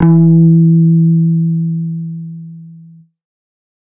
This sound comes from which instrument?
synthesizer bass